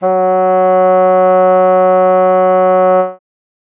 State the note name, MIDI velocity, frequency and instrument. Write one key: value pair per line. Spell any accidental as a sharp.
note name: F#3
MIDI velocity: 50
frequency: 185 Hz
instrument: acoustic reed instrument